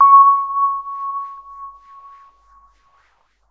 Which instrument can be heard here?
electronic keyboard